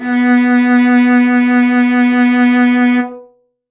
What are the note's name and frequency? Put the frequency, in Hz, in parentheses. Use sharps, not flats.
B3 (246.9 Hz)